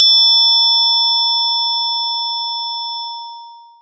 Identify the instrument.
acoustic mallet percussion instrument